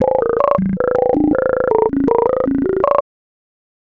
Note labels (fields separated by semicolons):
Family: bass; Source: synthesizer; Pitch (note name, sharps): A0; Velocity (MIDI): 127; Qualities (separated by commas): tempo-synced